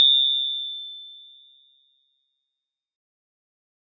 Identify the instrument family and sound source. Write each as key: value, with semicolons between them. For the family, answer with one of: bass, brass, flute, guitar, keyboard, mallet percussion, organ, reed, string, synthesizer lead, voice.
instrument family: mallet percussion; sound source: acoustic